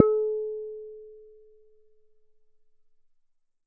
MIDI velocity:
75